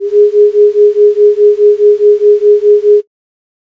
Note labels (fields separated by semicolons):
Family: flute; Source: synthesizer; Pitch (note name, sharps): G#4; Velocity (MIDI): 100